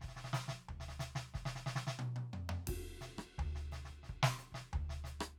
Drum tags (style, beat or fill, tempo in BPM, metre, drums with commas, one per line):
samba
beat
89 BPM
4/4
ride, hi-hat pedal, snare, cross-stick, high tom, mid tom, floor tom, kick